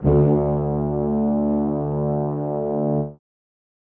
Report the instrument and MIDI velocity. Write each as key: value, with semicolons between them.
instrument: acoustic brass instrument; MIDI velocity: 25